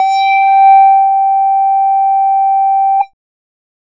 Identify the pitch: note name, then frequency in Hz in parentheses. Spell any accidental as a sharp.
G5 (784 Hz)